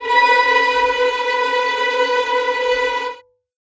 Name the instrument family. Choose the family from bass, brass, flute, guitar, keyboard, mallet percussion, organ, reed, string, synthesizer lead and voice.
string